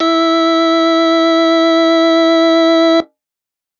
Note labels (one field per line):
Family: organ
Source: electronic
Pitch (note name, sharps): E4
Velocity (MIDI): 127